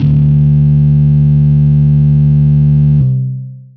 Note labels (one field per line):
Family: guitar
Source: electronic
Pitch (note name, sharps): D2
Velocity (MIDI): 100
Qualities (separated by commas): bright, distorted, long release